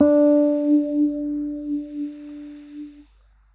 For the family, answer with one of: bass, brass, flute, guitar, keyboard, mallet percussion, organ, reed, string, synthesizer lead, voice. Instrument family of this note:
keyboard